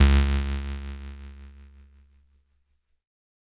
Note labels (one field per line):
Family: keyboard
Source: electronic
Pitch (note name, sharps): C#2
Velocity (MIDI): 50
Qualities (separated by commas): bright, distorted